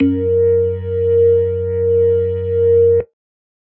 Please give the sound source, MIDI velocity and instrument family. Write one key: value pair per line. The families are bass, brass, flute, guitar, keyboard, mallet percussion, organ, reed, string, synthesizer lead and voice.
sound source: electronic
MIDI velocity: 127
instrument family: organ